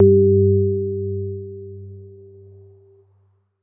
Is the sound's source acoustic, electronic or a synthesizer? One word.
electronic